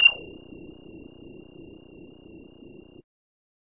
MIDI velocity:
75